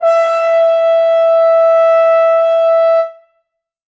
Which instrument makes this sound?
acoustic brass instrument